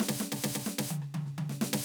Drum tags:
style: punk; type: fill; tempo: 128 BPM; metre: 4/4; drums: snare, cross-stick, high tom

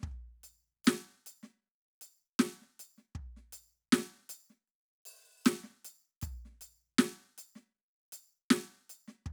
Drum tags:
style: country; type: beat; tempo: 78 BPM; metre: 4/4; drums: percussion, snare, kick

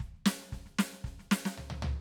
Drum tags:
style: country; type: fill; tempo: 114 BPM; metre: 4/4; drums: snare, floor tom, kick

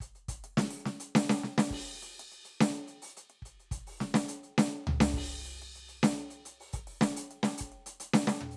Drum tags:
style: rock; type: beat; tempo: 140 BPM; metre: 4/4; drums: crash, closed hi-hat, open hi-hat, hi-hat pedal, snare, mid tom, floor tom, kick

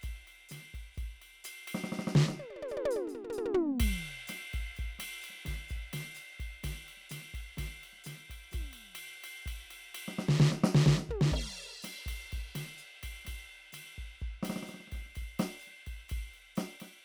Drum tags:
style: bossa nova; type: beat; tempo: 127 BPM; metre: 4/4; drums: crash, ride, hi-hat pedal, snare, high tom, mid tom, floor tom, kick

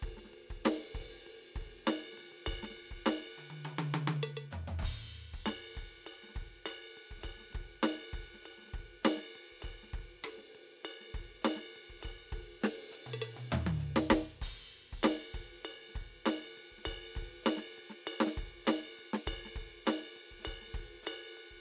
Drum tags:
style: funk; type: beat; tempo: 100 BPM; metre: 4/4; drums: crash, ride, ride bell, hi-hat pedal, percussion, snare, cross-stick, high tom, mid tom, floor tom, kick

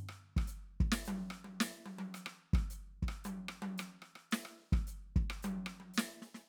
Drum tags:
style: Afro-Cuban rumba; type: beat; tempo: 110 BPM; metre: 4/4; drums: hi-hat pedal, snare, cross-stick, high tom, kick

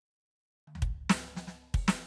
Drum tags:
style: Afro-Cuban rumba; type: fill; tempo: 110 BPM; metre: 4/4; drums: open hi-hat, hi-hat pedal, snare, high tom, floor tom, kick

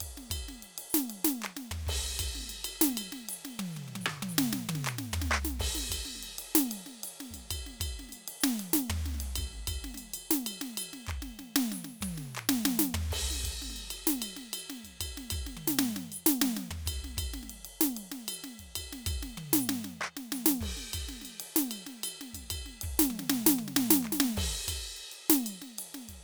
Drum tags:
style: Afro-Cuban; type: beat; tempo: 128 BPM; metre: 4/4; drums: crash, ride, ride bell, open hi-hat, hi-hat pedal, percussion, snare, cross-stick, high tom, mid tom, floor tom, kick

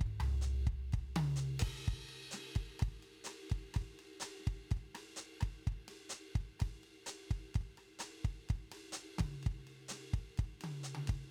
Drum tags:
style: bossa nova; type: beat; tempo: 127 BPM; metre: 4/4; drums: crash, ride, hi-hat pedal, snare, cross-stick, high tom, floor tom, kick

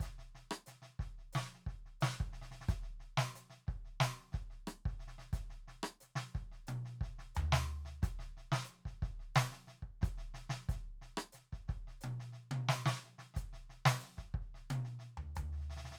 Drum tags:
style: folk rock; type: beat; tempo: 90 BPM; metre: 4/4; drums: hi-hat pedal, snare, cross-stick, high tom, floor tom, kick

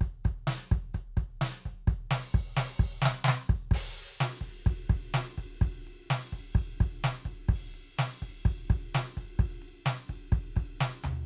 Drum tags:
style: rock; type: beat; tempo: 128 BPM; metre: 4/4; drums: crash, ride, closed hi-hat, open hi-hat, hi-hat pedal, snare, cross-stick, high tom, floor tom, kick

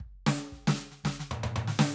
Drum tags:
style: country; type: fill; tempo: 114 BPM; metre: 4/4; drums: snare, high tom, kick

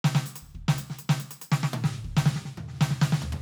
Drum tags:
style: hip-hop; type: fill; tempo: 70 BPM; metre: 4/4; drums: percussion, snare, high tom, mid tom, floor tom, kick

